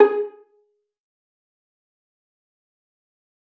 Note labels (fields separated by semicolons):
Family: string; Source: acoustic; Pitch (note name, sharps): G#4; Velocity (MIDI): 127; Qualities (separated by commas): fast decay, percussive, reverb